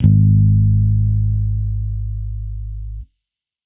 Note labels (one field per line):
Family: bass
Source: electronic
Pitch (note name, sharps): G#1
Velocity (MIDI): 50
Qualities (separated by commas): distorted